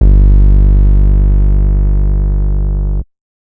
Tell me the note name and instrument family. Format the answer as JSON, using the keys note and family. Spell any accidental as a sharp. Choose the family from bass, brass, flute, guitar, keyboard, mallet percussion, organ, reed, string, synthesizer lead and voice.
{"note": "G1", "family": "bass"}